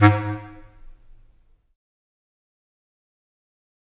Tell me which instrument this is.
acoustic reed instrument